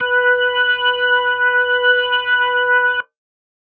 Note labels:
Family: organ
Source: electronic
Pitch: B4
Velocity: 75

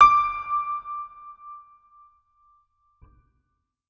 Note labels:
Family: organ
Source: electronic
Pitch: D6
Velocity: 100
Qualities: reverb

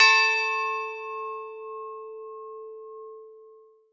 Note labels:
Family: mallet percussion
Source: acoustic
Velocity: 127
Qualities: reverb

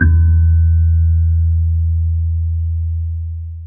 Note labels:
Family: mallet percussion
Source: acoustic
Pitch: E2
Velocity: 127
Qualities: dark, long release, reverb

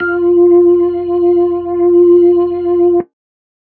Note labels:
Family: organ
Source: electronic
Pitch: F4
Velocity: 25

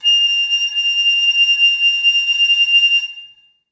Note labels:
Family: flute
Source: acoustic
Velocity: 75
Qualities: bright, reverb

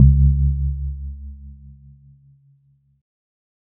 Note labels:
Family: keyboard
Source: electronic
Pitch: C#2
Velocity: 50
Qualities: dark

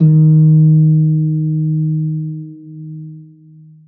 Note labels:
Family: string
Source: acoustic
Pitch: D#3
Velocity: 25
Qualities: long release, reverb

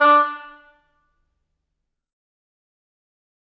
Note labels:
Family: reed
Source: acoustic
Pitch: D4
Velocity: 127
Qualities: fast decay, percussive, reverb

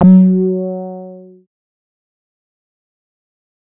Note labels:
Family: bass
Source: synthesizer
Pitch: F#3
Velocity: 100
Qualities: distorted, fast decay

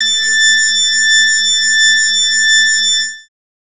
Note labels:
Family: bass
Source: synthesizer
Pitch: A6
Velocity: 127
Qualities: bright, distorted

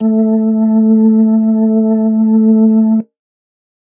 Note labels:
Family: organ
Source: electronic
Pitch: A3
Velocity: 25

